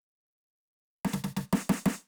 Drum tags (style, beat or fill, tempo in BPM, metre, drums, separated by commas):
rock, fill, 115 BPM, 4/4, hi-hat pedal, snare